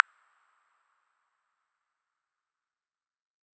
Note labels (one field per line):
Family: mallet percussion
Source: electronic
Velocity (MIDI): 50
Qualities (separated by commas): bright, distorted, non-linear envelope